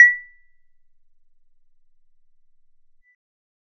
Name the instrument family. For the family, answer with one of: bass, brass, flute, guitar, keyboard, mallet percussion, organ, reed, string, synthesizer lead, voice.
bass